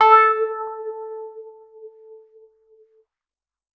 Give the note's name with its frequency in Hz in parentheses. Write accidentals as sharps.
A4 (440 Hz)